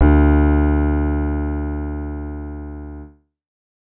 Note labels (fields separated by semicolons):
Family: keyboard; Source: synthesizer; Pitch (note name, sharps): D2; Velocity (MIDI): 75; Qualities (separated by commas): distorted